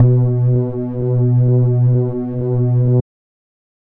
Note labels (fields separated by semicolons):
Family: bass; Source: synthesizer; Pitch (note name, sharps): B2; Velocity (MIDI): 127; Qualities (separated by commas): dark